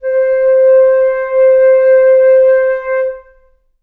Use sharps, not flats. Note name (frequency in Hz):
C5 (523.3 Hz)